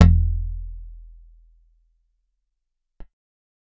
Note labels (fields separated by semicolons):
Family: guitar; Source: acoustic; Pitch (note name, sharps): E1; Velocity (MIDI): 100; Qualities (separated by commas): dark